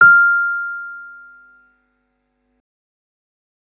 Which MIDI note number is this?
89